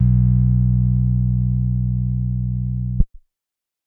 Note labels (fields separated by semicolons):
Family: keyboard; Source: electronic; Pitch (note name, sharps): B1; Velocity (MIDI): 25; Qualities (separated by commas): dark